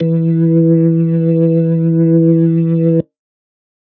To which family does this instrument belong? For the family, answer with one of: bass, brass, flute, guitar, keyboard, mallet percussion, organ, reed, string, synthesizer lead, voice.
organ